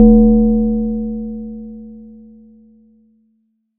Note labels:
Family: mallet percussion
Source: acoustic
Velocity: 50

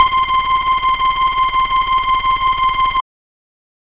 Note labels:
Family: bass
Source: synthesizer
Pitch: C6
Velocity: 100

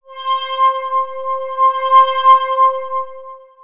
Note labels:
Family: synthesizer lead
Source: synthesizer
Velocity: 75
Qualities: bright, long release, non-linear envelope

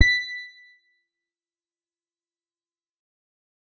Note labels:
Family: guitar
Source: electronic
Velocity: 25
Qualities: distorted, fast decay, percussive

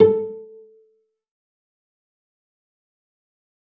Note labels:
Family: string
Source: acoustic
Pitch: A4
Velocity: 75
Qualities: fast decay, percussive, reverb

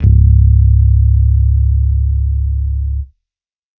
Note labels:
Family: bass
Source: electronic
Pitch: C#1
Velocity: 75

